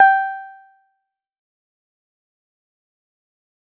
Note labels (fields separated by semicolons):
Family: guitar; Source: synthesizer; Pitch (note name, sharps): G5; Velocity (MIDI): 50; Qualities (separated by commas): fast decay, percussive